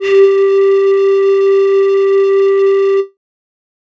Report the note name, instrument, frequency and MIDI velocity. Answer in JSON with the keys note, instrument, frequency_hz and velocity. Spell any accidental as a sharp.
{"note": "G4", "instrument": "synthesizer flute", "frequency_hz": 392, "velocity": 127}